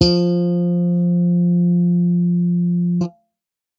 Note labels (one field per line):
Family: bass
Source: electronic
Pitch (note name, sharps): F3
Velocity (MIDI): 100